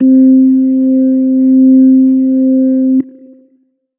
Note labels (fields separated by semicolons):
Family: organ; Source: electronic; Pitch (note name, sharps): C4; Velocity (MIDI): 75; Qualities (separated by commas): dark, long release